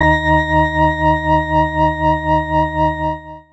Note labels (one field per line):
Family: organ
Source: electronic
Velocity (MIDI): 50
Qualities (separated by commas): distorted